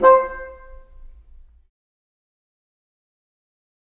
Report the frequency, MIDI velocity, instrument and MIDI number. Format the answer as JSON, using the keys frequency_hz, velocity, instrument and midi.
{"frequency_hz": 523.3, "velocity": 25, "instrument": "acoustic reed instrument", "midi": 72}